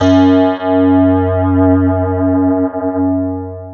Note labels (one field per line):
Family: guitar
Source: electronic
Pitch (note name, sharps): F#2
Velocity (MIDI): 127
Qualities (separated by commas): long release, multiphonic, non-linear envelope